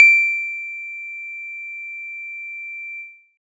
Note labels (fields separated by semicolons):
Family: guitar; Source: synthesizer; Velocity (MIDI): 127